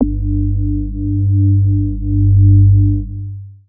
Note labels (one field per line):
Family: bass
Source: synthesizer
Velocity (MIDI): 25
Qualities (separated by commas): dark, long release, multiphonic